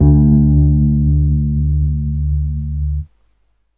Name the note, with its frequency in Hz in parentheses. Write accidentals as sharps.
D2 (73.42 Hz)